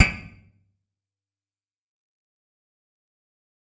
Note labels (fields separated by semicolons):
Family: guitar; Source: electronic; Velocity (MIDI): 127; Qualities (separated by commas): fast decay, percussive, reverb